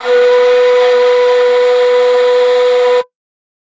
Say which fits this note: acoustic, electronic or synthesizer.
acoustic